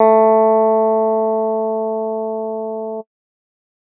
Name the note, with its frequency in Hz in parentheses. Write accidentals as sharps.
A3 (220 Hz)